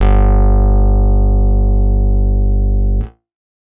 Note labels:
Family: guitar; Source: acoustic; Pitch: G1; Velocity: 75

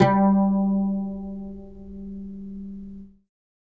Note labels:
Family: guitar; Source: acoustic; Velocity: 25; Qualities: reverb

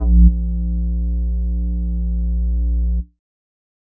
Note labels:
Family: flute; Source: synthesizer; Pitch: A#1; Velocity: 25

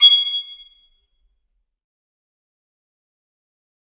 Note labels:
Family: flute; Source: acoustic; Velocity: 50; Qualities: bright, fast decay, percussive, reverb

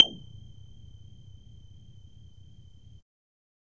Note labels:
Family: bass; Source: synthesizer; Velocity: 25

